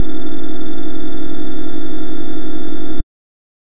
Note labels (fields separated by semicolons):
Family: bass; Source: synthesizer; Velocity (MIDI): 100